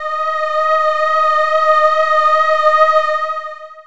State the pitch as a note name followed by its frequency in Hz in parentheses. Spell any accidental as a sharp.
D#5 (622.3 Hz)